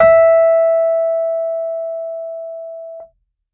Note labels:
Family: keyboard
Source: electronic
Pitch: E5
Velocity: 127

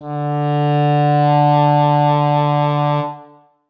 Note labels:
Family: reed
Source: acoustic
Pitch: D3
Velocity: 127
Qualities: reverb

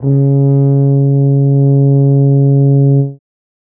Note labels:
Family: brass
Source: acoustic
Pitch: C#3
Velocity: 25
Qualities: dark

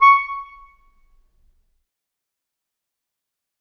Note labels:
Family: reed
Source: acoustic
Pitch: C#6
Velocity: 75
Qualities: fast decay, percussive, reverb

